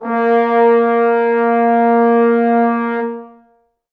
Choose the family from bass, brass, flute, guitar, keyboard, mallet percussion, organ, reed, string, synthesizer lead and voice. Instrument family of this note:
brass